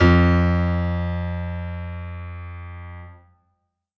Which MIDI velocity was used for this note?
127